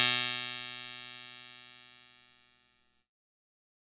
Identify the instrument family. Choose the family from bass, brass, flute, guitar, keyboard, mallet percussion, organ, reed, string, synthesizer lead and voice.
keyboard